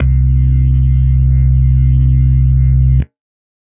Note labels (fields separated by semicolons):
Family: organ; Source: electronic; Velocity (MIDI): 75